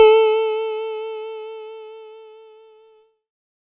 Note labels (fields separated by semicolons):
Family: keyboard; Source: electronic; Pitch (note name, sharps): A4; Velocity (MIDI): 50; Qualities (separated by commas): bright